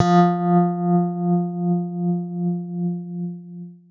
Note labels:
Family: guitar; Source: electronic; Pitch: F3; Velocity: 127; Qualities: long release, reverb

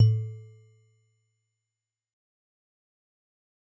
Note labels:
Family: mallet percussion; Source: acoustic; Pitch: A2; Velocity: 75; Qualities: fast decay, percussive

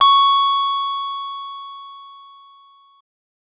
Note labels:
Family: keyboard; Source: electronic; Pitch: C#6; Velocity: 127; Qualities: distorted

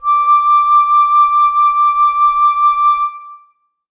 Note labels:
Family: flute; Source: acoustic; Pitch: D6; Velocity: 50; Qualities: reverb

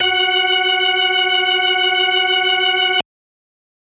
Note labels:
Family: organ; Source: electronic; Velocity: 50

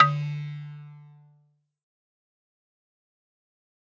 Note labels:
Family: mallet percussion; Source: acoustic; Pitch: D3; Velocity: 100; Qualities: distorted, fast decay, reverb

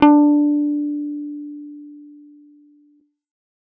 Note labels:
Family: bass; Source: synthesizer; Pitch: D4; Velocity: 100; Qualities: dark

